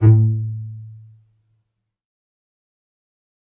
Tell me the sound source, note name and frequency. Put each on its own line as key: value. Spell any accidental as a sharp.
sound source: acoustic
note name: A2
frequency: 110 Hz